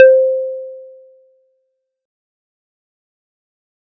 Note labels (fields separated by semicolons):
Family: mallet percussion; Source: acoustic; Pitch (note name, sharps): C5; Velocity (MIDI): 50; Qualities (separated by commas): fast decay